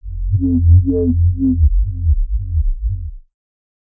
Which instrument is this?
synthesizer bass